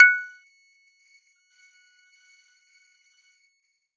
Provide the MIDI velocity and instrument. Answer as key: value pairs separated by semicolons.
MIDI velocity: 127; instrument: acoustic mallet percussion instrument